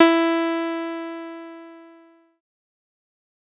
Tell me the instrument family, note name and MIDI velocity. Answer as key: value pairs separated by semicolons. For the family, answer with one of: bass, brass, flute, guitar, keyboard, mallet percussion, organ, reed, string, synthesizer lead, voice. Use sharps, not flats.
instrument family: bass; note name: E4; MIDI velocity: 75